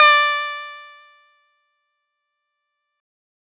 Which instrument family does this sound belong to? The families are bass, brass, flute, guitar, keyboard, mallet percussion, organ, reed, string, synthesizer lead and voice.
guitar